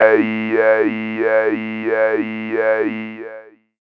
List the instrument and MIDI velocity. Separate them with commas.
synthesizer voice, 127